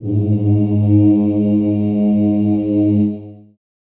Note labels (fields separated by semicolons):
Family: voice; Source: acoustic; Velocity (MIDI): 50; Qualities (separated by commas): long release, reverb